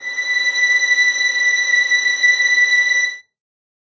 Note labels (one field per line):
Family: string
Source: acoustic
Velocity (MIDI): 100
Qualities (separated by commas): reverb